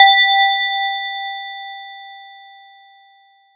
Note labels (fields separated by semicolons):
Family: mallet percussion; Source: acoustic; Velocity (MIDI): 75; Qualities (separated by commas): multiphonic